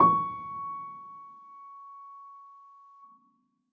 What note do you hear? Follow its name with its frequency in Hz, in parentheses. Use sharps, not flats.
C#6 (1109 Hz)